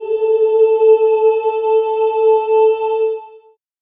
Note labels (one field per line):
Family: voice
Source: acoustic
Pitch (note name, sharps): A4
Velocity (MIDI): 50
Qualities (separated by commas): reverb